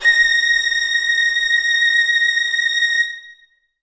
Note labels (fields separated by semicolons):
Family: string; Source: acoustic; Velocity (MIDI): 127; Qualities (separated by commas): reverb